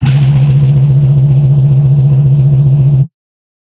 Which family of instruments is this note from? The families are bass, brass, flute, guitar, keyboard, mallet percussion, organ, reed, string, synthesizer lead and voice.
guitar